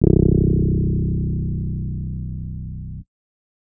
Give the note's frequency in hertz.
30.87 Hz